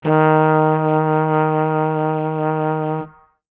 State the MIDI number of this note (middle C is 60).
51